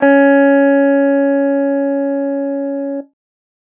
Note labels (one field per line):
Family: guitar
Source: electronic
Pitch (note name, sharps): C#4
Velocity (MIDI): 25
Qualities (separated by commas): distorted